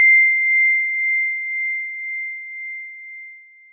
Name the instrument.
acoustic mallet percussion instrument